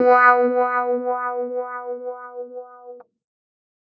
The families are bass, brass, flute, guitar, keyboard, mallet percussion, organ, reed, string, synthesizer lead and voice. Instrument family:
keyboard